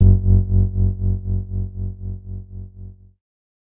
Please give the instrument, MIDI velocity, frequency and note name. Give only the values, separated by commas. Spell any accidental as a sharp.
electronic keyboard, 25, 46.25 Hz, F#1